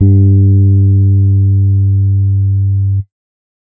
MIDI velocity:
75